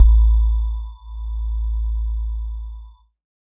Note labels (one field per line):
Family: synthesizer lead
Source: synthesizer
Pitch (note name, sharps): A1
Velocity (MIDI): 25